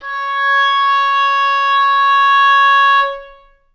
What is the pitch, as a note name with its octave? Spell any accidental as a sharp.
C#5